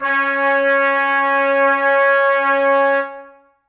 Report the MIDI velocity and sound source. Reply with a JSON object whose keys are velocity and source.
{"velocity": 50, "source": "acoustic"}